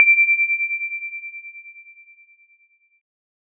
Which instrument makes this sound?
electronic keyboard